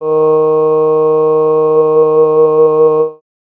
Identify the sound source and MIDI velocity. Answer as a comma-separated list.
synthesizer, 25